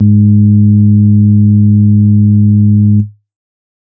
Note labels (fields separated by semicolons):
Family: organ; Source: electronic; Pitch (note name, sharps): G#2; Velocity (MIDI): 25; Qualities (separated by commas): dark